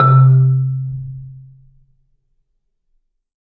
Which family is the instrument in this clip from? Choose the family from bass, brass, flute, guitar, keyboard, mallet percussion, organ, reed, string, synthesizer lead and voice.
mallet percussion